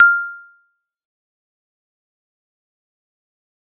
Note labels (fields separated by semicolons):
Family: keyboard; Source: electronic; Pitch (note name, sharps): F6; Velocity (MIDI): 25; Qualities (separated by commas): fast decay, percussive